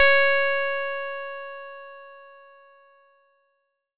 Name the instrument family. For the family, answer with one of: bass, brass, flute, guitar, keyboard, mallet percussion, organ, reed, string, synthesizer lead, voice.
bass